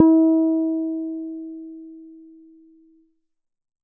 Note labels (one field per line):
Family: bass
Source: synthesizer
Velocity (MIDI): 100